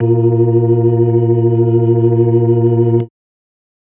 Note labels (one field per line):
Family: organ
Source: electronic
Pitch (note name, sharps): A#2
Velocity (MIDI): 100